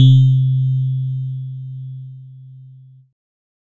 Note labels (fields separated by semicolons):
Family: keyboard; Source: electronic; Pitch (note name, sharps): C3; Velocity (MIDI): 75; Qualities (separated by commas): distorted